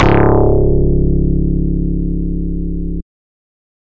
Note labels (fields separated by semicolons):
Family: bass; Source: synthesizer; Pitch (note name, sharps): C#1; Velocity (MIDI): 100